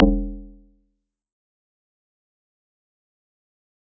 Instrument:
acoustic mallet percussion instrument